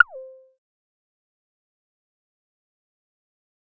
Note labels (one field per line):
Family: bass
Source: synthesizer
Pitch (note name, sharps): C5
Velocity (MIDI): 25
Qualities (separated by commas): fast decay, percussive